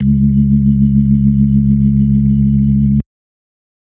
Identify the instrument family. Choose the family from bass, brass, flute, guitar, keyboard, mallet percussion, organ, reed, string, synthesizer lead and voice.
organ